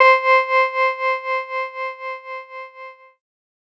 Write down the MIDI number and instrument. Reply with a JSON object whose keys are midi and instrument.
{"midi": 72, "instrument": "electronic keyboard"}